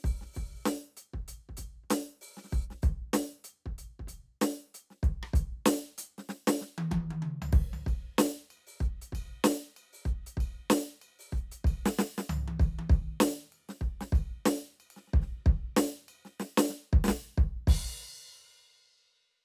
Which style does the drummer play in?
rock